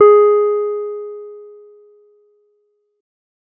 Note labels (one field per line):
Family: bass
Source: synthesizer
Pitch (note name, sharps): G#4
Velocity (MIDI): 100